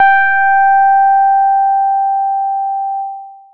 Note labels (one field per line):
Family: bass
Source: synthesizer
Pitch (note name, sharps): G5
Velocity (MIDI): 75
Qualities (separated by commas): distorted, long release